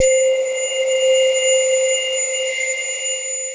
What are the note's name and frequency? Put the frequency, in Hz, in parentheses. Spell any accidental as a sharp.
C5 (523.3 Hz)